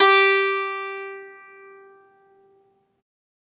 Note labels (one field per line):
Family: guitar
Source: acoustic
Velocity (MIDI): 127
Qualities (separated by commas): bright, multiphonic, reverb